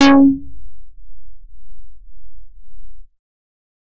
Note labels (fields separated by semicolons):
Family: bass; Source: synthesizer; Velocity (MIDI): 127; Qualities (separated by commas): distorted